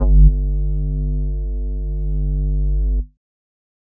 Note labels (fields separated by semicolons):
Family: flute; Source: synthesizer; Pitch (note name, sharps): G1; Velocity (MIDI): 50